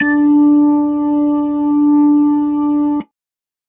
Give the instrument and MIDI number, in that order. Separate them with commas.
electronic organ, 62